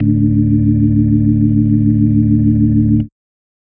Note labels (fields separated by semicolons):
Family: organ; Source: electronic; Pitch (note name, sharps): D1; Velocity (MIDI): 127